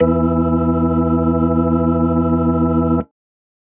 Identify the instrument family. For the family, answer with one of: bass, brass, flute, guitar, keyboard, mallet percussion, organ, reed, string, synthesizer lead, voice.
organ